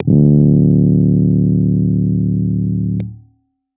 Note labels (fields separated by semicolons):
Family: keyboard; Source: electronic; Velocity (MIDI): 127; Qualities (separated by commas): dark